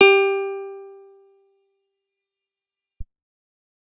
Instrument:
acoustic guitar